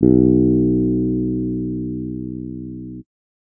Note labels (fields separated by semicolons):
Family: keyboard; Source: electronic; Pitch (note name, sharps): B1; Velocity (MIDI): 50; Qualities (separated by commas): dark